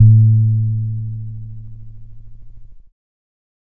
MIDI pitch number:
45